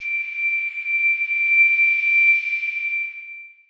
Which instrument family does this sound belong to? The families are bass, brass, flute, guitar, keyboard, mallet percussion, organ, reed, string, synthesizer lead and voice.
mallet percussion